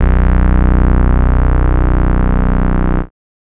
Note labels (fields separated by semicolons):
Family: bass; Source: synthesizer; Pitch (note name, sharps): B0; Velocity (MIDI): 25; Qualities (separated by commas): bright, distorted